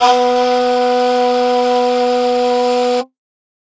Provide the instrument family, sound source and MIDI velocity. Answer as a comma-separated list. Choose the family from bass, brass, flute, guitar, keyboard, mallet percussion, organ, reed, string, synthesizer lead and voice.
flute, acoustic, 127